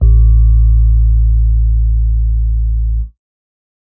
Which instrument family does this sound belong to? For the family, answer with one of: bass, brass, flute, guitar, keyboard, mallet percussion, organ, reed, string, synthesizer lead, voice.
keyboard